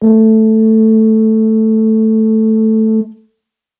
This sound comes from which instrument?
acoustic brass instrument